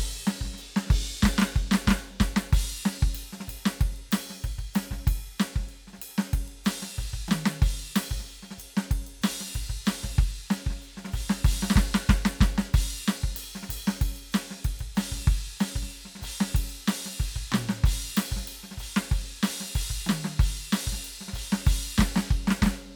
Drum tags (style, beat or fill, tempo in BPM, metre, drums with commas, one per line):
Afrobeat
beat
94 BPM
4/4
crash, ride, hi-hat pedal, snare, high tom, mid tom, kick